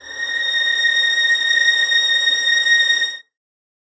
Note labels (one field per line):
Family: string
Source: acoustic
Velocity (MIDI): 25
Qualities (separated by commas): reverb